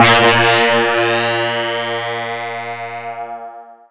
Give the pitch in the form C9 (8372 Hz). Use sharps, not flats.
A#2 (116.5 Hz)